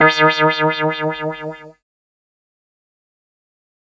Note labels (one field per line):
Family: keyboard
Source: synthesizer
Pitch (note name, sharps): D#3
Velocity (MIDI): 25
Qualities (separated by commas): distorted, fast decay